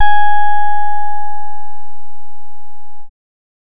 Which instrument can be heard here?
synthesizer bass